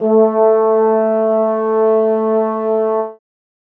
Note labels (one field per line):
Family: brass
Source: acoustic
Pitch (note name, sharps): A3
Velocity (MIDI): 25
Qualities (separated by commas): reverb